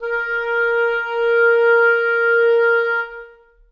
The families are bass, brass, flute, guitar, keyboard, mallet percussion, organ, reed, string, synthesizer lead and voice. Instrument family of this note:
reed